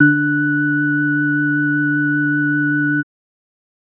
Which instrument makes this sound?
electronic organ